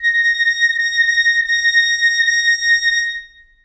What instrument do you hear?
acoustic reed instrument